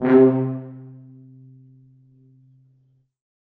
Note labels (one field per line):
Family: brass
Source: acoustic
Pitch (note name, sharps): C3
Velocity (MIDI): 100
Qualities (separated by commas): reverb